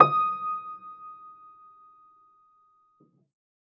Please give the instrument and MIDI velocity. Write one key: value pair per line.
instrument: acoustic keyboard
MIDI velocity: 100